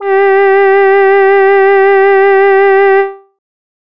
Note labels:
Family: voice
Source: synthesizer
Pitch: G4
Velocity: 50

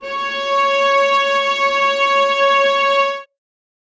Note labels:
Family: string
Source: acoustic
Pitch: C#5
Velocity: 50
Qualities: reverb

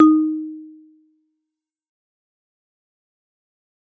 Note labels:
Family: mallet percussion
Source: acoustic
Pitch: D#4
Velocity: 127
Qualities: fast decay, percussive

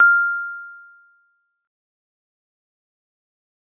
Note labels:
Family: mallet percussion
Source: acoustic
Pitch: F6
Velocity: 75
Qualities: fast decay

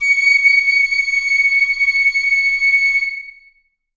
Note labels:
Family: flute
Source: acoustic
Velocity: 50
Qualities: reverb

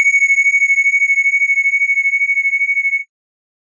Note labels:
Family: organ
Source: electronic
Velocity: 75

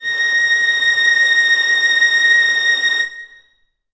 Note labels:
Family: string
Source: acoustic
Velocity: 25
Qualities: bright, reverb

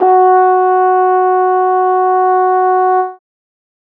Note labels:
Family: brass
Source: acoustic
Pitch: F#4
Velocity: 25

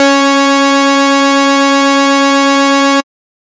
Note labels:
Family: bass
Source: synthesizer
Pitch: C#4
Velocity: 75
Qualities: bright, distorted

